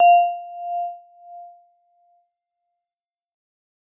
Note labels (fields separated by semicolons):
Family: mallet percussion; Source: acoustic; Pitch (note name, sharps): F5; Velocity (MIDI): 75; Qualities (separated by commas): non-linear envelope